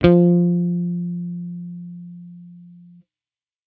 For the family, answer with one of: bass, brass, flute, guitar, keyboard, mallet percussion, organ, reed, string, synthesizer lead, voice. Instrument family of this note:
bass